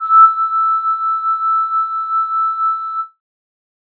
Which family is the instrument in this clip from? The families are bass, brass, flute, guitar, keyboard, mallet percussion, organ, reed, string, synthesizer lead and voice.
flute